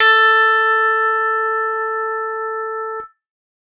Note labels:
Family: guitar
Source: electronic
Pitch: A4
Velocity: 100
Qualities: reverb

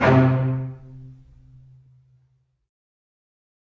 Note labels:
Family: string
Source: acoustic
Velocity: 100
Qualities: fast decay, reverb

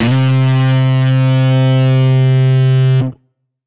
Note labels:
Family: guitar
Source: electronic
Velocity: 127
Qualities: bright, distorted

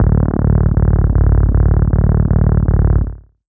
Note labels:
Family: bass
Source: synthesizer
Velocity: 127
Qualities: distorted, tempo-synced

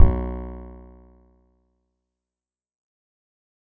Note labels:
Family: guitar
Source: acoustic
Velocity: 75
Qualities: percussive

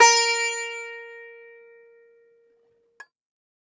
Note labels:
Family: guitar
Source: acoustic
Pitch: A#4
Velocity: 127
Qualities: bright, multiphonic, reverb

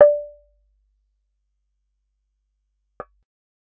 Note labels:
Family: bass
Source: synthesizer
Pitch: D5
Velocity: 75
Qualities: percussive

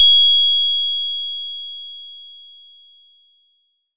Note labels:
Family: bass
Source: synthesizer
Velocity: 75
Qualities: bright, distorted

